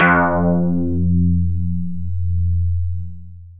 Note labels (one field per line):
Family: synthesizer lead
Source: synthesizer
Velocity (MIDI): 75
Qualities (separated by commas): long release